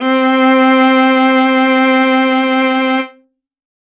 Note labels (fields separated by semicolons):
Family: string; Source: acoustic; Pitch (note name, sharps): C4; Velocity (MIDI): 100; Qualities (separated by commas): reverb